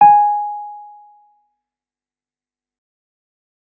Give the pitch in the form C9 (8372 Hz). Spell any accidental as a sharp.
G#5 (830.6 Hz)